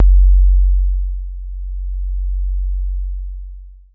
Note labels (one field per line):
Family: keyboard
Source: electronic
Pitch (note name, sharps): F#1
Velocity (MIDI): 127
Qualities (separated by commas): dark, long release